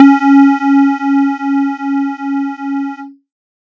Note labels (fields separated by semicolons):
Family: synthesizer lead; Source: synthesizer; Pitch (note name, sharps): C#4; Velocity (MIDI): 127; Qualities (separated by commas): distorted